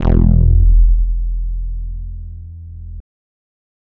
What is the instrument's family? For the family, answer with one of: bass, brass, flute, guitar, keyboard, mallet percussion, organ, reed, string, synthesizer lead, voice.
bass